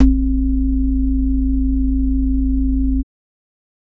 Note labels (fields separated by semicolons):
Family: organ; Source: electronic; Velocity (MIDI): 127; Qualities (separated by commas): multiphonic